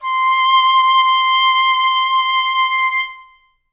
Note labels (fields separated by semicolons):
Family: reed; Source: acoustic; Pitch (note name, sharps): C6; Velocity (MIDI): 127; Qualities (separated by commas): reverb